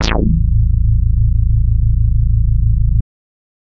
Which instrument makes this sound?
synthesizer bass